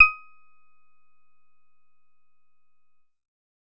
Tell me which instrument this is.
synthesizer bass